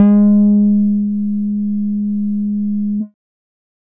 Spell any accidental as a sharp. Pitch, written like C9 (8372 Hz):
G#3 (207.7 Hz)